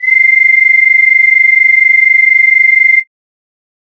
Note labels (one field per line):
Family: flute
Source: synthesizer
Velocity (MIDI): 100